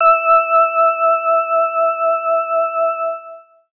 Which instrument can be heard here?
electronic organ